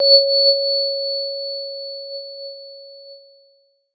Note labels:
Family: keyboard; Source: electronic; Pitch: C#5; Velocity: 127

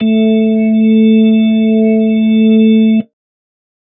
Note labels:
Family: organ; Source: electronic; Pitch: A3; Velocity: 127; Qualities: dark

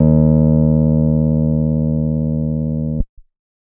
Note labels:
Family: keyboard; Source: electronic; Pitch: D#2; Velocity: 75

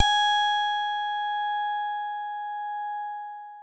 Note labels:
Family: guitar; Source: synthesizer; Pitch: G#5; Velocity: 127; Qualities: bright, long release

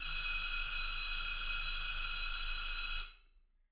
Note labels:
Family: flute; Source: acoustic; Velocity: 127; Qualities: bright, reverb

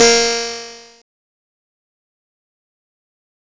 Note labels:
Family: guitar; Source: electronic; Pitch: A#3; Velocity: 75; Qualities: bright, distorted, fast decay

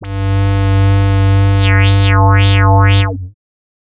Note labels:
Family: bass; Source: synthesizer; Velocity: 127; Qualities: bright, distorted, non-linear envelope

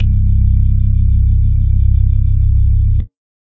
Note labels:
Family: organ; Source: electronic; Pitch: C1; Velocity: 100; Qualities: dark, reverb

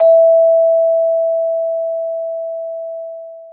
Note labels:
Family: mallet percussion; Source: acoustic; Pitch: E5; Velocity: 75; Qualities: long release, reverb

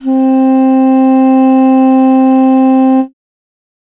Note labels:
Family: reed; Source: acoustic; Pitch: C4; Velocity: 75

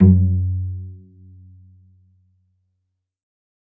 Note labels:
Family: string; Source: acoustic; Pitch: F#2; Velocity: 100; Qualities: dark, reverb

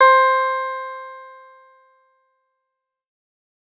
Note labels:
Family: guitar; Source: electronic; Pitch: C5; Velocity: 75

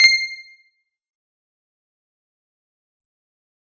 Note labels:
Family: guitar; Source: electronic; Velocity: 50; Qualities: fast decay, percussive

